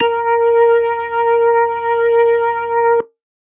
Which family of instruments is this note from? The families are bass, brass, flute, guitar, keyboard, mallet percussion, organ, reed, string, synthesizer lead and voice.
organ